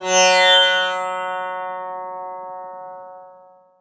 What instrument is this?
acoustic guitar